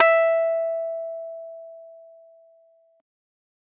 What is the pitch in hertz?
659.3 Hz